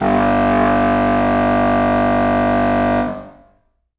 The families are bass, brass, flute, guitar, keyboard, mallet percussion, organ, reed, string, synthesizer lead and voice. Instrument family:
reed